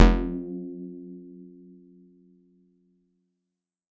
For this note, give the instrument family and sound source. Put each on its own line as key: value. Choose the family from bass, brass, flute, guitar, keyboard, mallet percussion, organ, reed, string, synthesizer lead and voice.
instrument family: guitar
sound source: electronic